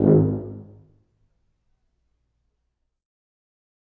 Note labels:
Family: brass; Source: acoustic; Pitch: G#1; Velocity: 75; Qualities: percussive, reverb

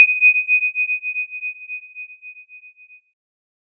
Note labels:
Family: keyboard; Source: synthesizer; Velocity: 25; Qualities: bright

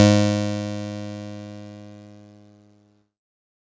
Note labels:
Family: keyboard; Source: electronic; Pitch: G#2; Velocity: 127; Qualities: bright, distorted

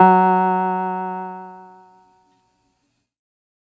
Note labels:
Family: keyboard; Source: electronic; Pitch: F#3; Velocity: 50

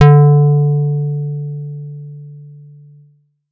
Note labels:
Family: guitar; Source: electronic; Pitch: D3; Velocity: 127

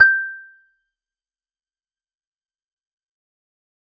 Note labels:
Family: guitar; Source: acoustic; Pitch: G6; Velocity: 127; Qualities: fast decay, percussive

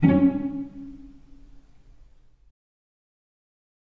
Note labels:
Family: string; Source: acoustic; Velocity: 25; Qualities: dark, fast decay, reverb

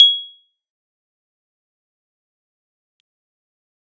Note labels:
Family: keyboard; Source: electronic; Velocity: 75; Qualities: bright, fast decay, percussive

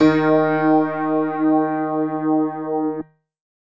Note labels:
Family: keyboard; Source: electronic; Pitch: D#3; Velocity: 127; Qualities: reverb

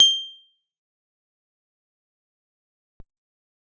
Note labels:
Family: guitar; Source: acoustic; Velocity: 100; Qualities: bright, fast decay, percussive

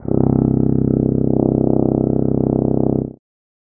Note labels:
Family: brass; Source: acoustic; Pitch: C1; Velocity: 50; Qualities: dark

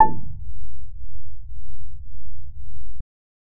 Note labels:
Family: bass; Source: synthesizer; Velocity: 50

